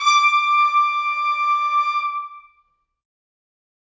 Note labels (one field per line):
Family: brass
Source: acoustic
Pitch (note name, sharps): D6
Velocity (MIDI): 50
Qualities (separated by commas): reverb